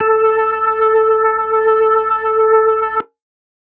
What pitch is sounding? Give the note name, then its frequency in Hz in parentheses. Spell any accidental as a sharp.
A4 (440 Hz)